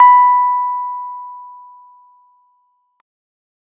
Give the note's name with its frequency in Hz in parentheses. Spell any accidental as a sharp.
B5 (987.8 Hz)